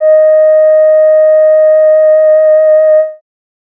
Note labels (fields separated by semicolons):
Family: voice; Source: synthesizer; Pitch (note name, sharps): D#5; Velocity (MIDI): 75